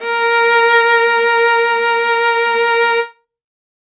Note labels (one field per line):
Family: string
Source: acoustic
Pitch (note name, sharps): A#4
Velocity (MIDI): 75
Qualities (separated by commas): reverb